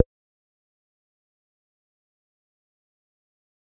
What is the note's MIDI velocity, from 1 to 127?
100